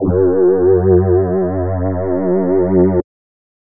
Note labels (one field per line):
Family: voice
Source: synthesizer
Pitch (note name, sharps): F#2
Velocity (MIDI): 127